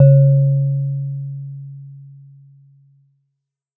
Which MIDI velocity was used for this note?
25